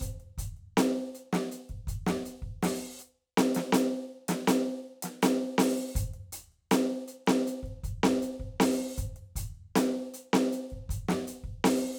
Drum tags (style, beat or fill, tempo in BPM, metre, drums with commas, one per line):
funk
beat
80 BPM
4/4
closed hi-hat, open hi-hat, hi-hat pedal, snare, kick